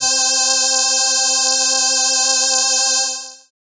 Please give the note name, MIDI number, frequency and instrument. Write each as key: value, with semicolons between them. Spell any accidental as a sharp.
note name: C4; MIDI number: 60; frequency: 261.6 Hz; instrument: synthesizer keyboard